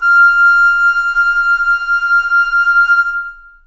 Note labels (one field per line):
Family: flute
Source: acoustic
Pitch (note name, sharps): F6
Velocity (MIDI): 75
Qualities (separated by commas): long release, reverb